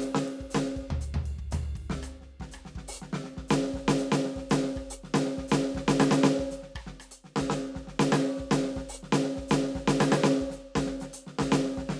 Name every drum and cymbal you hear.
ride, ride bell, closed hi-hat, open hi-hat, hi-hat pedal, snare, cross-stick, floor tom and kick